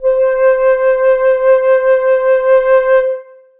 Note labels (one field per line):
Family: flute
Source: acoustic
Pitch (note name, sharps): C5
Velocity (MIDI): 50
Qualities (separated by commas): dark, long release, reverb